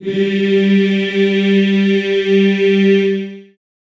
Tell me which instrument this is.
acoustic voice